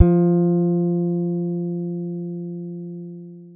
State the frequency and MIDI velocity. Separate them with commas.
174.6 Hz, 100